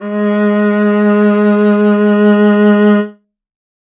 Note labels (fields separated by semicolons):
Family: string; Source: acoustic; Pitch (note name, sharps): G#3; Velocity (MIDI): 75; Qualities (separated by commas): reverb